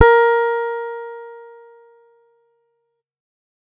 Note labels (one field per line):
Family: guitar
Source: electronic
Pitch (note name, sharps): A#4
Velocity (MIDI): 25